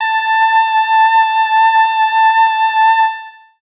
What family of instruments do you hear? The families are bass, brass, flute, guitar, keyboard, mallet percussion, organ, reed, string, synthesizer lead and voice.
voice